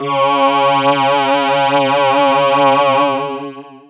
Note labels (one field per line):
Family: voice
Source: synthesizer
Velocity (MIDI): 127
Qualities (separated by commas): distorted, long release